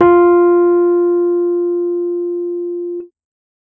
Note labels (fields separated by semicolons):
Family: keyboard; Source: electronic; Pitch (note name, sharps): F4; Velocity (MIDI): 100